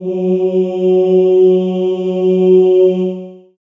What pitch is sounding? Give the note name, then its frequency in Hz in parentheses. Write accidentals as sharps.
F#3 (185 Hz)